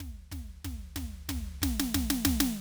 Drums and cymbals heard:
snare, floor tom and kick